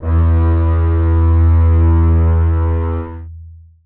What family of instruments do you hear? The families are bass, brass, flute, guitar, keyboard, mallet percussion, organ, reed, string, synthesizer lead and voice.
string